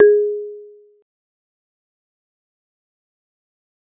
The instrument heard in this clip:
acoustic mallet percussion instrument